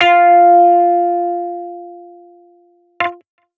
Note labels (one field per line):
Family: guitar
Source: electronic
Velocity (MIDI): 100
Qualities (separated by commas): distorted